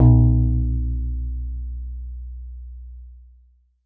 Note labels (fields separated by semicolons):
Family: guitar; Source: synthesizer; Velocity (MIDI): 127; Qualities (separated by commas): dark